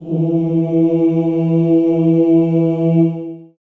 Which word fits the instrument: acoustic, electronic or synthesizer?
acoustic